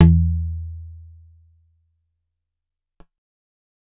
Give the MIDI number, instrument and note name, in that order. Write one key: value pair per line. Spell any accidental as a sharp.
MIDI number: 40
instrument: acoustic guitar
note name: E2